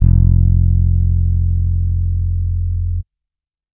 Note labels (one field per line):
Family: bass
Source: electronic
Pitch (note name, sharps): F1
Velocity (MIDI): 50